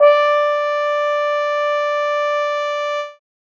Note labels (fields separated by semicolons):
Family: brass; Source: acoustic; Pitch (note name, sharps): D5; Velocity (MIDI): 100